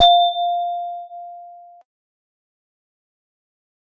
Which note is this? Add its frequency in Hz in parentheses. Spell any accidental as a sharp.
F5 (698.5 Hz)